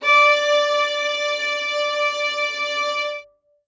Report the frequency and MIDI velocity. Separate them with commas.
587.3 Hz, 127